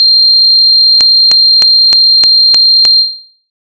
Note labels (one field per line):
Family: bass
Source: synthesizer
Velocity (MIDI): 50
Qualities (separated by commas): bright